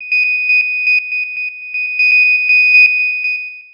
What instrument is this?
synthesizer lead